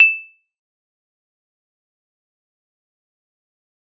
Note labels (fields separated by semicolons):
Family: mallet percussion; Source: acoustic; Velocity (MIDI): 25; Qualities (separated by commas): bright, fast decay, percussive